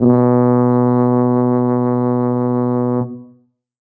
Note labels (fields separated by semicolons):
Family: brass; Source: acoustic; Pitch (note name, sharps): B2; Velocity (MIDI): 100; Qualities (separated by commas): dark